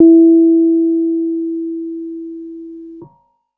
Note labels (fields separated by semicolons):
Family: keyboard; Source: electronic; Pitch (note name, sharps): E4; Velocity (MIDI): 25